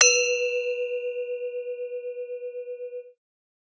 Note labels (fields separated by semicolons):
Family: mallet percussion; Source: acoustic; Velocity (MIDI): 127